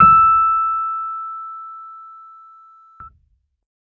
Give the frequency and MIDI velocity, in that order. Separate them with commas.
1319 Hz, 75